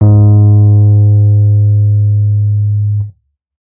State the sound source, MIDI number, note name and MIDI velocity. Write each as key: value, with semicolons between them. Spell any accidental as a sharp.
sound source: electronic; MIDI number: 44; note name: G#2; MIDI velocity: 75